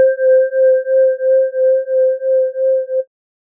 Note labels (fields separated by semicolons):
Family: organ; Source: electronic; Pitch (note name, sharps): C5; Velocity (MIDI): 127; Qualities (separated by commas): dark